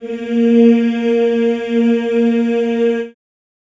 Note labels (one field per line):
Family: voice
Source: acoustic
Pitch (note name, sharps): A#3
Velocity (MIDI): 25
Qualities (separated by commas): reverb